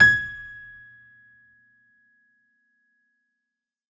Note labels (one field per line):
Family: keyboard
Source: acoustic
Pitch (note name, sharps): G#6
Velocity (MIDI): 127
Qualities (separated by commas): percussive, reverb